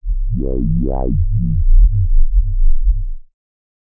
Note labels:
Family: bass; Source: synthesizer; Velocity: 50; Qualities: distorted, non-linear envelope

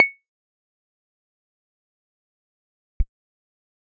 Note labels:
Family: keyboard; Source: electronic; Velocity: 25; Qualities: fast decay, percussive

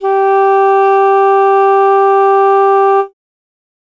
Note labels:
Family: reed; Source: acoustic; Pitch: G4; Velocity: 75

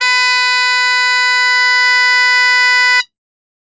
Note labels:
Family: flute; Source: acoustic; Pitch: B4; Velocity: 100; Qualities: bright, reverb

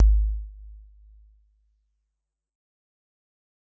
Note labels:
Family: mallet percussion; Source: acoustic; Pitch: G#1; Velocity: 127; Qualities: dark, fast decay, percussive

